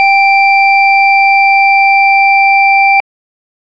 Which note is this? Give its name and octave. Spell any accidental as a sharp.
G5